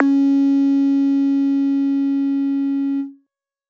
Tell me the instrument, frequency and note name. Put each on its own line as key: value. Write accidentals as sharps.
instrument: synthesizer bass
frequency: 277.2 Hz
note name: C#4